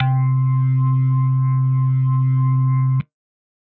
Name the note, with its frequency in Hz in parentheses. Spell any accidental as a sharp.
C3 (130.8 Hz)